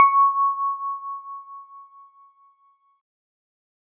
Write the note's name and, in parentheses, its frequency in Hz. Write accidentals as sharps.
C#6 (1109 Hz)